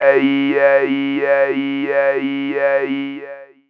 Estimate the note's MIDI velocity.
25